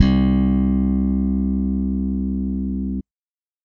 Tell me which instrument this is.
electronic bass